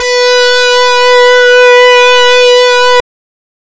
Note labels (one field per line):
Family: reed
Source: synthesizer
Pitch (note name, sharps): B4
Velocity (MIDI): 127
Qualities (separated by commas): distorted, non-linear envelope